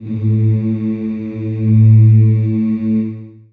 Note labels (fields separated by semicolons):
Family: voice; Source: acoustic; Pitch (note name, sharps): A2; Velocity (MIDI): 100; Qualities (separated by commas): long release, reverb